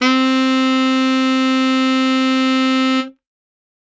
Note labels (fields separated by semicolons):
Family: reed; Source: acoustic; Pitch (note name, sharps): C4; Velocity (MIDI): 127; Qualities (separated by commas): bright